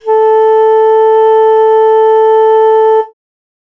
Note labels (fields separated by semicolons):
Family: reed; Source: acoustic; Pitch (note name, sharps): A4; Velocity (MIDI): 50